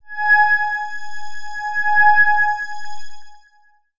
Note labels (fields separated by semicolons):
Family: synthesizer lead; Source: synthesizer; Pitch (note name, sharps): G#5; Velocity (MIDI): 25; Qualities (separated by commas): bright, long release, non-linear envelope